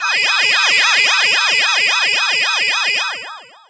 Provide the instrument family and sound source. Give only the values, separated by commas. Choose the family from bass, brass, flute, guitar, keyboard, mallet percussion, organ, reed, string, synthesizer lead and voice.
voice, synthesizer